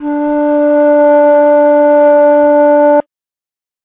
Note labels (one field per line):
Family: flute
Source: acoustic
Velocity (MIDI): 50